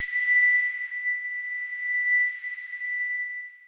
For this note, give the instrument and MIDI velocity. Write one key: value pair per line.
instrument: electronic mallet percussion instrument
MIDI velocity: 100